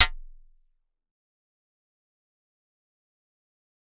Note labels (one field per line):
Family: mallet percussion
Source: acoustic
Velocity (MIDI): 25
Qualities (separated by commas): fast decay, percussive